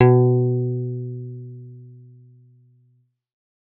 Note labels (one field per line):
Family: guitar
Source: electronic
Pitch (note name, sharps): B2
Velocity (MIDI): 75